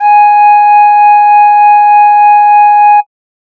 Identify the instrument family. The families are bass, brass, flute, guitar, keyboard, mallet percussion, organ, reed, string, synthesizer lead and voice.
flute